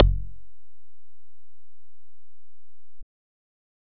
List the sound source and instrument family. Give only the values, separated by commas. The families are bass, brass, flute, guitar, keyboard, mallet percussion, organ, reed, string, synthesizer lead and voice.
synthesizer, bass